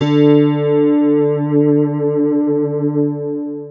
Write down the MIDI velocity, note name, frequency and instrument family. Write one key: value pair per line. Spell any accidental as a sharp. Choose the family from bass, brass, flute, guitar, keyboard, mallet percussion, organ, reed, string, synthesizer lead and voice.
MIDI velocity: 25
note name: D3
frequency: 146.8 Hz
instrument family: guitar